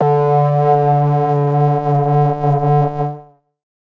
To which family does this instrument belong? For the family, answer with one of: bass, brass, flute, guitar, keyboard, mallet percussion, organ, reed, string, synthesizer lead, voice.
synthesizer lead